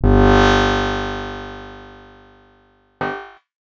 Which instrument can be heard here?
acoustic guitar